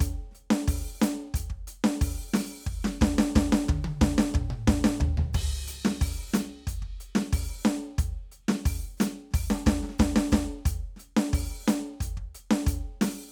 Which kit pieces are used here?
crash, closed hi-hat, open hi-hat, hi-hat pedal, snare, high tom, mid tom, floor tom and kick